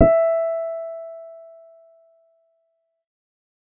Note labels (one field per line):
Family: keyboard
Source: synthesizer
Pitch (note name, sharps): E5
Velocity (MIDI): 25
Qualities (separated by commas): dark